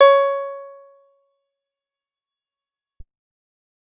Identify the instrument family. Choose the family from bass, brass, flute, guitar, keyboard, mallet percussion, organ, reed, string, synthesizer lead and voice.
guitar